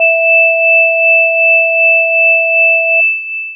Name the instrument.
electronic mallet percussion instrument